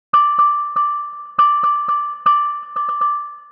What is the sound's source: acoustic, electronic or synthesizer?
synthesizer